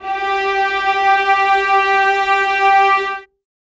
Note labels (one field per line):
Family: string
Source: acoustic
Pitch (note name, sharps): G4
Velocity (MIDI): 50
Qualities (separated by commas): reverb